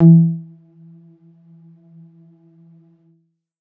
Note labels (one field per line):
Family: keyboard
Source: electronic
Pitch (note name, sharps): E3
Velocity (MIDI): 127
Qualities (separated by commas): dark, percussive, reverb